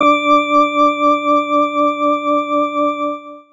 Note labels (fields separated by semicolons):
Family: organ; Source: electronic; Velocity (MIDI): 25; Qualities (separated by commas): distorted